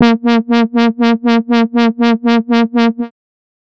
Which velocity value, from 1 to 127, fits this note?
25